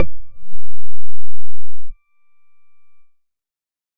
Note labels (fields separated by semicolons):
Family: bass; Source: synthesizer; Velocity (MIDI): 25